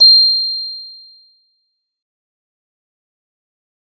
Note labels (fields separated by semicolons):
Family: mallet percussion; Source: acoustic; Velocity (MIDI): 50; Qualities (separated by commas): bright, fast decay